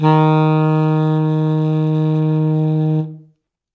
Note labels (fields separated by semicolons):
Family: reed; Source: acoustic; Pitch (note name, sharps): D#3; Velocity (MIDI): 75; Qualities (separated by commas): reverb